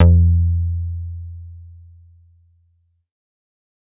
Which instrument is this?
synthesizer bass